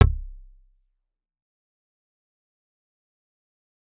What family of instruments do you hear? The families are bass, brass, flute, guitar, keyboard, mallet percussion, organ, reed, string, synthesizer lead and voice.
guitar